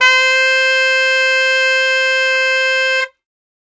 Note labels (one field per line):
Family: reed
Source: acoustic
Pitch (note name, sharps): C5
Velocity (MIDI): 127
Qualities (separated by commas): bright